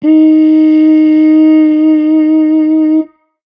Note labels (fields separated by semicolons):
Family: brass; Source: acoustic; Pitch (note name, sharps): D#4; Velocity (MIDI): 50